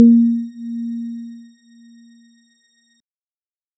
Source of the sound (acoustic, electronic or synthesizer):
electronic